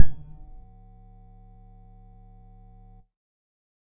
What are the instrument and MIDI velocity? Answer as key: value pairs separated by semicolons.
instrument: synthesizer bass; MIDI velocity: 25